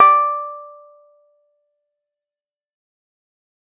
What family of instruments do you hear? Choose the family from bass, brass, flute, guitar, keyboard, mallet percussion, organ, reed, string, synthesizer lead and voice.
keyboard